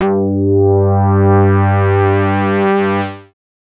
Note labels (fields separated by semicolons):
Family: bass; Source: synthesizer; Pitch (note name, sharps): G2; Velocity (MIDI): 100; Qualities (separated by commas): distorted, multiphonic